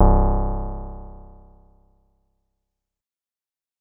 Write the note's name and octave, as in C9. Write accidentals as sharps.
C1